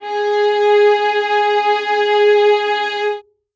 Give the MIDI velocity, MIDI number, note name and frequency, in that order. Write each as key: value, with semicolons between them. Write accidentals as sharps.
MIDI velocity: 75; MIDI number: 68; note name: G#4; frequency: 415.3 Hz